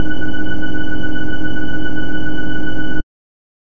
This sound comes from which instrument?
synthesizer bass